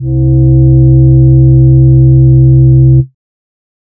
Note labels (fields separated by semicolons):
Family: voice; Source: synthesizer; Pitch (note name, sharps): C2; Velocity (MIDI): 127; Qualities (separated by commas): dark